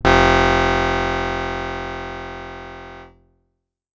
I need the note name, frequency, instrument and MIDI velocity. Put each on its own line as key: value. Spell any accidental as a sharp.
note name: F1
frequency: 43.65 Hz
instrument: acoustic guitar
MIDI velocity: 100